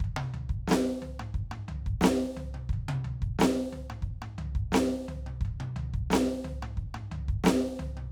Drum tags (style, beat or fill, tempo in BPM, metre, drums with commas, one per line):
rock
beat
88 BPM
4/4
snare, high tom, mid tom, floor tom, kick